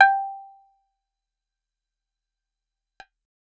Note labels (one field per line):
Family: guitar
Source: acoustic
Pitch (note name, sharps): G5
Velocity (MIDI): 75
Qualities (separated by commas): fast decay, percussive